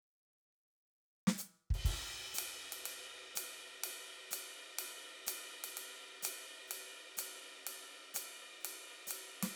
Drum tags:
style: jazz; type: beat; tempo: 125 BPM; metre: 4/4; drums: crash, ride, hi-hat pedal, snare, kick

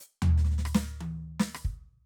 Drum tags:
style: jazz-funk; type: fill; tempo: 116 BPM; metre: 4/4; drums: closed hi-hat, hi-hat pedal, snare, cross-stick, high tom, floor tom, kick

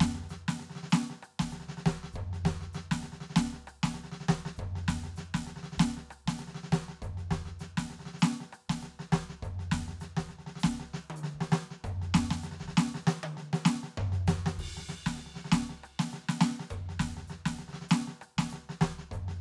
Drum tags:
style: New Orleans second line; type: beat; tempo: 99 BPM; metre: 4/4; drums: crash, open hi-hat, hi-hat pedal, snare, cross-stick, high tom, floor tom, kick

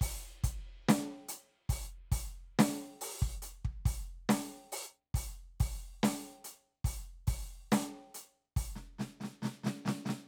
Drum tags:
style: half-time rock; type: beat; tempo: 140 BPM; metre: 4/4; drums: ride, closed hi-hat, open hi-hat, snare, cross-stick, kick

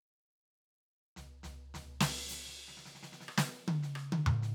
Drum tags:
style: soul; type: fill; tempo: 105 BPM; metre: 4/4; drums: ride, hi-hat pedal, snare, cross-stick, high tom, mid tom, floor tom

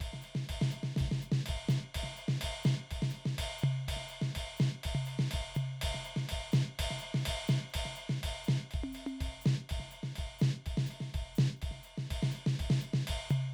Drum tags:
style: calypso; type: beat; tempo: 124 BPM; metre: 4/4; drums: ride, ride bell, closed hi-hat, hi-hat pedal, snare, high tom, floor tom, kick

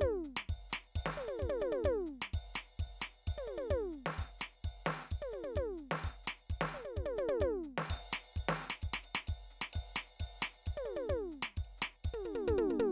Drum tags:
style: Dominican merengue; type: beat; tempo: 130 BPM; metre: 4/4; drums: ride, ride bell, hi-hat pedal, snare, high tom, mid tom, kick

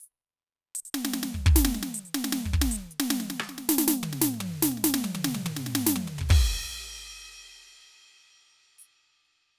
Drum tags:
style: hip-hop; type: fill; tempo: 75 BPM; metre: 4/4; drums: crash, closed hi-hat, hi-hat pedal, snare, cross-stick, high tom, mid tom, floor tom, kick

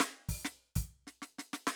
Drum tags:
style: Purdie shuffle; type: fill; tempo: 130 BPM; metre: 4/4; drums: closed hi-hat, open hi-hat, hi-hat pedal, snare, kick

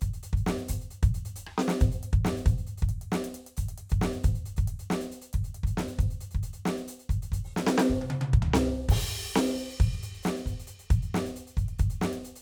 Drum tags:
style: rock; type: beat; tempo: 135 BPM; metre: 4/4; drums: crash, closed hi-hat, open hi-hat, hi-hat pedal, snare, cross-stick, high tom, floor tom, kick

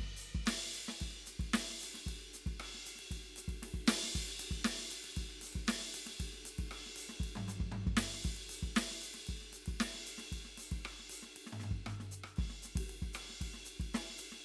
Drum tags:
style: jazz-funk; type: beat; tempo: 116 BPM; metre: 4/4; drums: ride, hi-hat pedal, snare, cross-stick, high tom, floor tom, kick

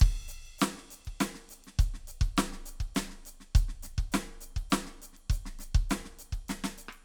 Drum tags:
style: rock; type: beat; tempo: 102 BPM; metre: 3/4; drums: ride, hi-hat pedal, snare, cross-stick, kick

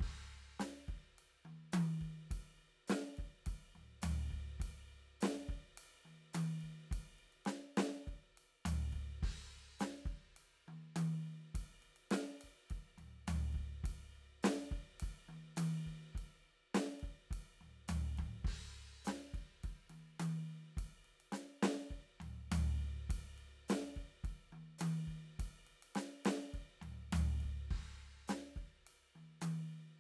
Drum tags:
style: Motown; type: beat; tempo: 104 BPM; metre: 4/4; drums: crash, ride, hi-hat pedal, snare, high tom, floor tom, kick

